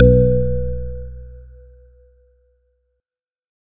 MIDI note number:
35